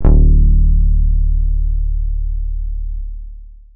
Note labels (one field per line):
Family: guitar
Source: electronic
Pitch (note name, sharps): D1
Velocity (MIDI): 50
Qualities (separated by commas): long release